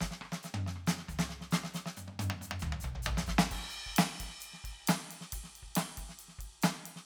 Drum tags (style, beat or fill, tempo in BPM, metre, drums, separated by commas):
rock, beat, 136 BPM, 4/4, ride, hi-hat pedal, snare, cross-stick, high tom, mid tom, floor tom, kick